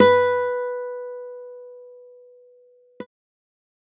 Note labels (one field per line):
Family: guitar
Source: electronic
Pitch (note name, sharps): B4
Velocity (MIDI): 100